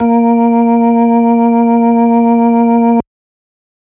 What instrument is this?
electronic organ